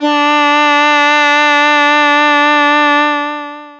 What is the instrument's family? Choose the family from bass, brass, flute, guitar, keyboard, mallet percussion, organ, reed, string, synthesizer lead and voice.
voice